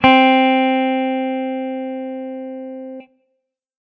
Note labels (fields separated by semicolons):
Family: guitar; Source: electronic; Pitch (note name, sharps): C4; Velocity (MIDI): 75; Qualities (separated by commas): distorted